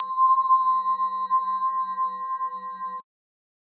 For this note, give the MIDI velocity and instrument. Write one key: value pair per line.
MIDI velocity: 100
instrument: electronic mallet percussion instrument